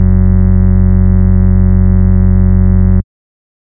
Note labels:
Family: bass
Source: synthesizer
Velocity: 127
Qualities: dark, distorted

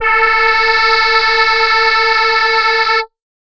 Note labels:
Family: voice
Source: synthesizer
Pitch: A4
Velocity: 100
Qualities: bright, multiphonic

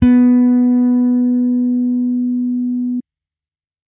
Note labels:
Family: bass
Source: electronic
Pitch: B3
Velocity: 75

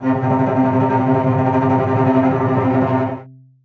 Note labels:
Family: string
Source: acoustic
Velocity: 75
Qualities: non-linear envelope, reverb

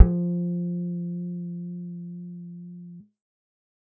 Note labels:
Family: bass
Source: synthesizer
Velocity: 25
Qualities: dark, reverb

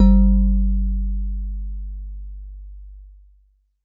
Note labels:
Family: mallet percussion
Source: acoustic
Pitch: G1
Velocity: 127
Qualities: dark

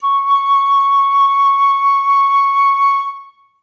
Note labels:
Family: flute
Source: acoustic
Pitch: C#6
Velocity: 100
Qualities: reverb

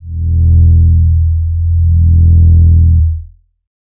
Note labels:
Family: bass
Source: synthesizer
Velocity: 75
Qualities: distorted, tempo-synced

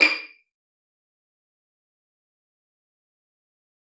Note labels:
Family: string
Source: acoustic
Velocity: 25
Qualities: fast decay, percussive, reverb

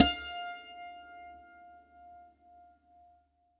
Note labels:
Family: guitar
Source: acoustic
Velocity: 127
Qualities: bright, reverb

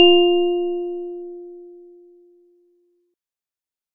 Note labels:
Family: organ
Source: electronic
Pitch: F4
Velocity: 25

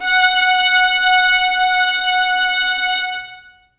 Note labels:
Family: string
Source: acoustic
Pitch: F#5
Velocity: 50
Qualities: long release, reverb

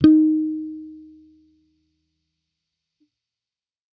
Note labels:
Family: bass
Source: electronic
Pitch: D#4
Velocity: 25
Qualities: fast decay

